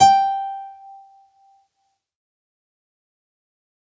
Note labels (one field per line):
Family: string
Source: acoustic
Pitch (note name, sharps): G5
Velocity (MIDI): 25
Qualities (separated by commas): bright, fast decay, reverb